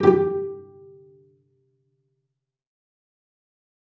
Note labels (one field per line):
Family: string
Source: acoustic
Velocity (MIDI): 100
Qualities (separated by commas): fast decay, reverb